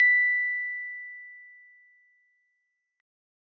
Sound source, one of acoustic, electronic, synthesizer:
acoustic